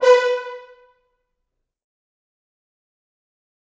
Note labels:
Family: brass; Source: acoustic; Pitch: B4; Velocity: 127; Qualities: bright, fast decay, percussive, reverb

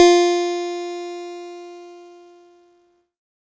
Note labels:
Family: keyboard; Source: electronic; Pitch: F4; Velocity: 100; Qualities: bright, distorted

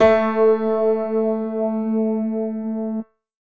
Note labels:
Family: keyboard; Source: electronic; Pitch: A3; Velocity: 100; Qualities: reverb

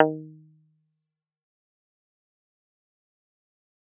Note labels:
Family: guitar; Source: electronic; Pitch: D#3; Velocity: 100; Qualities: fast decay, percussive

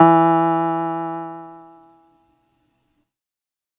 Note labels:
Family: keyboard; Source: electronic; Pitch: E3; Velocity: 127

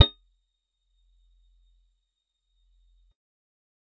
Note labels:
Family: guitar; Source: acoustic; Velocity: 25; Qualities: percussive

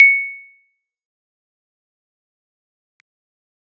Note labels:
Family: keyboard; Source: electronic; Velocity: 25; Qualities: fast decay, percussive

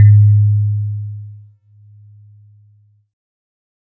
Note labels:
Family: keyboard; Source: synthesizer; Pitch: G#2; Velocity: 50

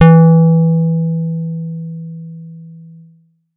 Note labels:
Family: guitar; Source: electronic; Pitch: E3; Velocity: 100

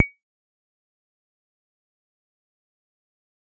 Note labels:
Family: bass; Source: synthesizer; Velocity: 25; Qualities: fast decay, percussive

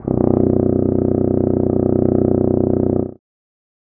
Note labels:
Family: brass; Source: acoustic; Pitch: B0; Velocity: 75; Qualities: dark

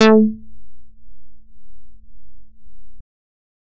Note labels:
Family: bass; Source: synthesizer; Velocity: 127; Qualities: distorted

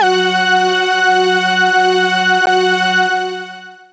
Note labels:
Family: synthesizer lead; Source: synthesizer; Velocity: 127; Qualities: bright, long release

